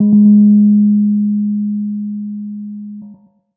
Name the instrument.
electronic keyboard